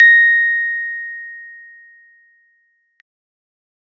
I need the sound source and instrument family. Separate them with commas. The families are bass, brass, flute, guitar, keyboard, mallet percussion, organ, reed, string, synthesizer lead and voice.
electronic, keyboard